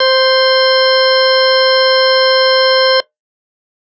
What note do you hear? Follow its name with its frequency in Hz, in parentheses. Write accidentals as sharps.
C5 (523.3 Hz)